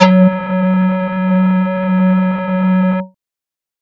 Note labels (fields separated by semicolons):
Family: flute; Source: synthesizer; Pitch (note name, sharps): F#3; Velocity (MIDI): 127; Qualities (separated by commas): distorted